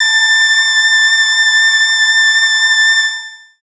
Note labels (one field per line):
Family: voice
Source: synthesizer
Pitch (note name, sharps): A6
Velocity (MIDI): 100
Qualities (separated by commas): bright, long release